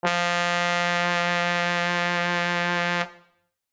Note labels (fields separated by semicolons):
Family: brass; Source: acoustic; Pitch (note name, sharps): F3; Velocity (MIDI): 127; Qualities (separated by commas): bright